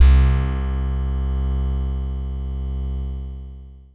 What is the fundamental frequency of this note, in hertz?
65.41 Hz